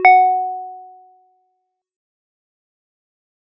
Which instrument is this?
acoustic mallet percussion instrument